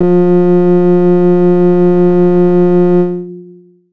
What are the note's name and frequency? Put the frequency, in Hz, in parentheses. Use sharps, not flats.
F3 (174.6 Hz)